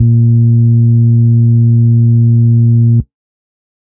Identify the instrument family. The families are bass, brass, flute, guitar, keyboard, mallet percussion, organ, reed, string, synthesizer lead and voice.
organ